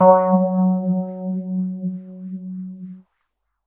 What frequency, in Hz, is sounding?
185 Hz